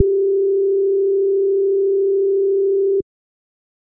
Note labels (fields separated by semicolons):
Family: bass; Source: synthesizer; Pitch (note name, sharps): G4; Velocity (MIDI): 50; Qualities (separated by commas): dark